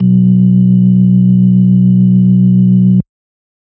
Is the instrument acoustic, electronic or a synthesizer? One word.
electronic